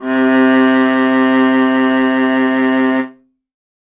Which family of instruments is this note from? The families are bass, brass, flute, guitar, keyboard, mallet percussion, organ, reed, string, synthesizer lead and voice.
string